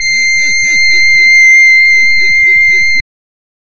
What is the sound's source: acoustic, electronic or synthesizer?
synthesizer